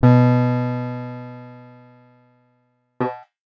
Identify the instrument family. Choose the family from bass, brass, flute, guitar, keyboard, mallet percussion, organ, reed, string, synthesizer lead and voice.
guitar